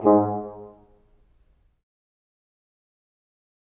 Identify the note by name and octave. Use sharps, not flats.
G#2